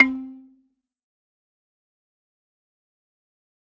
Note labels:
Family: mallet percussion; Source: acoustic; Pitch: C4; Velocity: 100; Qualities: fast decay, percussive, reverb

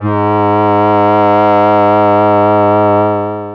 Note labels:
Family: voice; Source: synthesizer; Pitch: G#2; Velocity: 100; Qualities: distorted, long release

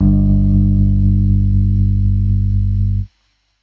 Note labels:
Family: keyboard; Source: electronic; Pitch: G1; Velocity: 50; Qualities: dark

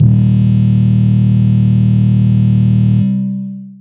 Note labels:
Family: guitar; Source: electronic; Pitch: D#1; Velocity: 25; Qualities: bright, distorted, long release

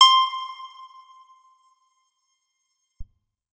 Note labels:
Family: guitar; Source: electronic; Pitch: C6; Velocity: 127; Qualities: bright, percussive, reverb

